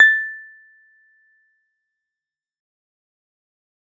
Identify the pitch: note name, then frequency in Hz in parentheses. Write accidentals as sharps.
A6 (1760 Hz)